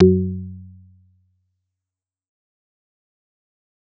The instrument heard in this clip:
synthesizer bass